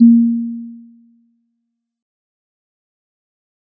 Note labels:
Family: mallet percussion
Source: acoustic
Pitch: A#3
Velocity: 25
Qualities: dark, fast decay

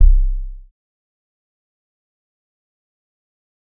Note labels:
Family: bass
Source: synthesizer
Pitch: C1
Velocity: 100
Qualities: dark, fast decay, percussive

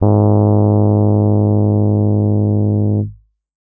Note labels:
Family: keyboard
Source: electronic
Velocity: 127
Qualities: distorted

